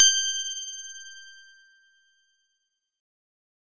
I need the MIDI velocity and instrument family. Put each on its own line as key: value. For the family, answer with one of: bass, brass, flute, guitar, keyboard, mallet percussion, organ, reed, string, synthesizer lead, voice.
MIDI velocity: 127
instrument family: synthesizer lead